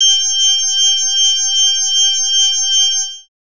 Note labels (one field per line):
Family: bass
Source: synthesizer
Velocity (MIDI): 75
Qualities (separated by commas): bright, distorted